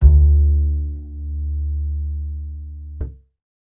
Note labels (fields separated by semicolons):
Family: bass; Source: acoustic; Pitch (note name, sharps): D2; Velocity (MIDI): 25; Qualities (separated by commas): dark